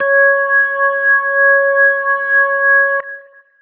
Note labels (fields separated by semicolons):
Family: organ; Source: electronic; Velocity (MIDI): 127